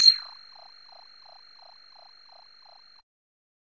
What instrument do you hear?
synthesizer bass